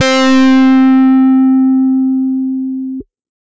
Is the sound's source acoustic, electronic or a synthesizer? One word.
electronic